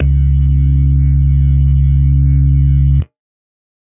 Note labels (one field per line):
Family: organ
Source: electronic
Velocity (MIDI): 50